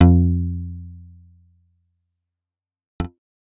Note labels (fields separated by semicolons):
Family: bass; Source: synthesizer; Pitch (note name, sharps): F2; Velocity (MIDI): 100; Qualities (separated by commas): fast decay